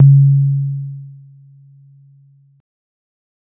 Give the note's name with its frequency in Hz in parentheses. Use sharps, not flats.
C#3 (138.6 Hz)